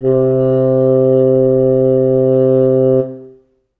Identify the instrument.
acoustic reed instrument